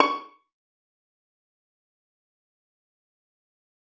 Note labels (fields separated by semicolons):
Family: string; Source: acoustic; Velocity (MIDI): 50; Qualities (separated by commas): fast decay, percussive, reverb